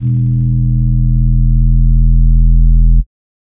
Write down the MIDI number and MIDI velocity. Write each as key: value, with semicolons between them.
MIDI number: 28; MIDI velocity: 100